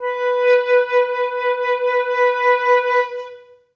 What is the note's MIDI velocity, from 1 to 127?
75